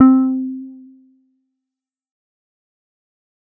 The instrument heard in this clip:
synthesizer bass